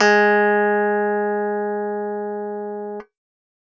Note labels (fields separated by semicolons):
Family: keyboard; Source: electronic; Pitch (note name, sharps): G#3; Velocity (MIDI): 100